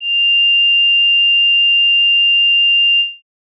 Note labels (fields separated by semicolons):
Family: organ; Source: electronic; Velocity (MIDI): 25; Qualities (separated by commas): bright